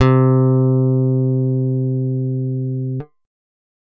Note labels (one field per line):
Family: guitar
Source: acoustic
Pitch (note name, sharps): C3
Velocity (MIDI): 25